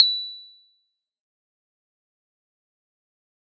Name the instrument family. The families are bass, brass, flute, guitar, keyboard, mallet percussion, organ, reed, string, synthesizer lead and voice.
keyboard